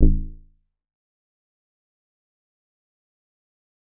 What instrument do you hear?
synthesizer bass